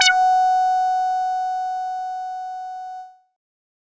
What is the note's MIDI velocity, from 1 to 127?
100